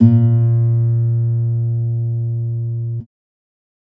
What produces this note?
electronic guitar